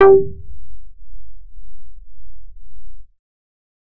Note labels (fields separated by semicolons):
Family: bass; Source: synthesizer; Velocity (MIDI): 75; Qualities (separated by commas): distorted